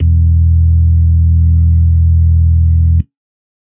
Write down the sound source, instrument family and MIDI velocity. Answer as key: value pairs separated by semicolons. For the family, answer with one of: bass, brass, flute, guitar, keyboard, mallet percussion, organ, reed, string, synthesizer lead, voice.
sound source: electronic; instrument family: organ; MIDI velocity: 100